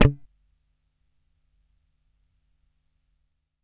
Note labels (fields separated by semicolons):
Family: bass; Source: electronic; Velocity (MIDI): 50; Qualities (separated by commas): percussive